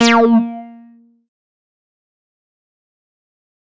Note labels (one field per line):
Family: bass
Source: synthesizer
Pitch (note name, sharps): A#3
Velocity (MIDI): 127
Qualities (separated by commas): distorted, fast decay